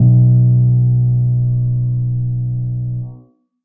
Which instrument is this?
acoustic keyboard